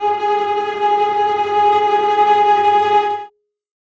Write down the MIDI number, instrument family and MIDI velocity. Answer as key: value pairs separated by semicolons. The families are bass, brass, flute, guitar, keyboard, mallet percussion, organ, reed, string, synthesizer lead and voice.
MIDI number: 68; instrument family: string; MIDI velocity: 25